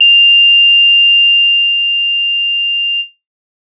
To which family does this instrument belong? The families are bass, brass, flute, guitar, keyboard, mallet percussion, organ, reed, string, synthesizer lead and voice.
guitar